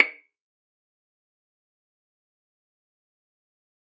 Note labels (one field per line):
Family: string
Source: acoustic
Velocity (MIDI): 50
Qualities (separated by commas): fast decay, percussive, reverb